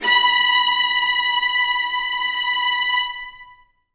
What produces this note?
acoustic string instrument